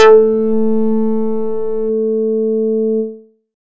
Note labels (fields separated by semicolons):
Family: bass; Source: synthesizer; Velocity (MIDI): 75; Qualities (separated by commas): distorted